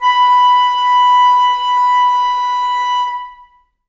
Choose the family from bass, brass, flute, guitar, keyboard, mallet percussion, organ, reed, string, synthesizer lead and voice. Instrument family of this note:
flute